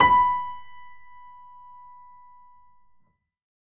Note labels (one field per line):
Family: keyboard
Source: acoustic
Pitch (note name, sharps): B5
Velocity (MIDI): 127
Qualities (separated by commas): reverb